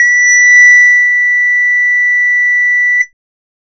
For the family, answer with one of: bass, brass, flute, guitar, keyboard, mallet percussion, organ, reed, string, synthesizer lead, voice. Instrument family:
bass